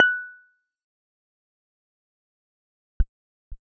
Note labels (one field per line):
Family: keyboard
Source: electronic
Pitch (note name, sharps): F#6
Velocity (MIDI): 25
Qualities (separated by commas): fast decay